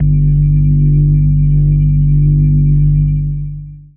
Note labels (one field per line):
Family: organ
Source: electronic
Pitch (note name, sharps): G1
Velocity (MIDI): 100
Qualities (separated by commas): dark, distorted, long release